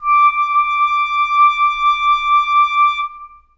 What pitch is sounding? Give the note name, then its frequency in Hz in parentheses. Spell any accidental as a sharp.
D6 (1175 Hz)